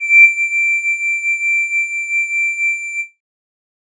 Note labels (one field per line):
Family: flute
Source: synthesizer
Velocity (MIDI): 50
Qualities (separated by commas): distorted